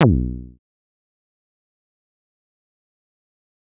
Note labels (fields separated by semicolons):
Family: bass; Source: synthesizer; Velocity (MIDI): 100; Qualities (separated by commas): distorted, fast decay, percussive